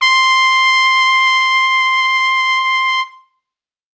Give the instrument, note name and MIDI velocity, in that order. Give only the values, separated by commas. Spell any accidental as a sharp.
acoustic brass instrument, C6, 50